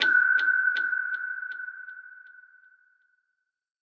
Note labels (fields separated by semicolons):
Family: synthesizer lead; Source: synthesizer; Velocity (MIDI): 127; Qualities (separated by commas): non-linear envelope, reverb